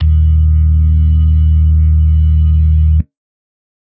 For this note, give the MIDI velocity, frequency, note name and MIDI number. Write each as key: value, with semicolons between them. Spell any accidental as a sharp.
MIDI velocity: 25; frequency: 77.78 Hz; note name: D#2; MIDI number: 39